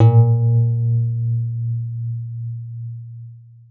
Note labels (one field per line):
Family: guitar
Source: electronic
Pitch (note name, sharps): A#2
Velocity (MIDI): 100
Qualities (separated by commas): long release, reverb